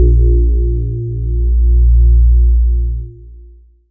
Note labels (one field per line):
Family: voice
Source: synthesizer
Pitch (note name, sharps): A#1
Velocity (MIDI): 127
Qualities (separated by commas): dark, long release